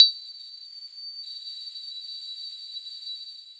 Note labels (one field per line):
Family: mallet percussion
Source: acoustic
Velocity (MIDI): 100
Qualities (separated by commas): bright, long release, multiphonic